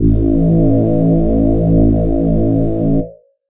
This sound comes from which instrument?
synthesizer voice